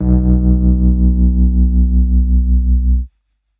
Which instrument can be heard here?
electronic keyboard